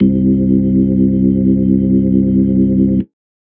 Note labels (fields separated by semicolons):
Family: organ; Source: electronic; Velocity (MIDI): 75